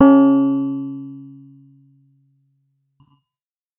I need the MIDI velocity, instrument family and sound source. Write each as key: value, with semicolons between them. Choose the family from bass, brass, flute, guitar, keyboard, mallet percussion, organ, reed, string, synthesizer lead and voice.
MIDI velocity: 25; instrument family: keyboard; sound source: electronic